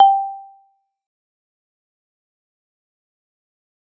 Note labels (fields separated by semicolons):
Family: mallet percussion; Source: acoustic; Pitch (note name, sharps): G5; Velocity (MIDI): 25; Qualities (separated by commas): fast decay, percussive